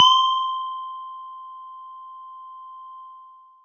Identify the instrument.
acoustic mallet percussion instrument